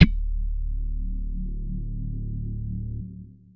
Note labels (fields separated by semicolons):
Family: guitar; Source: electronic; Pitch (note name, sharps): D1; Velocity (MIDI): 127; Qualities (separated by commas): distorted